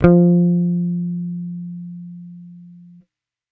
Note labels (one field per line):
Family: bass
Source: electronic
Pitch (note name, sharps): F3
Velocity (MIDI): 50